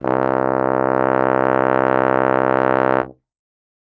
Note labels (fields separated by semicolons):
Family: brass; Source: acoustic; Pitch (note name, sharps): C2; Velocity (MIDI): 100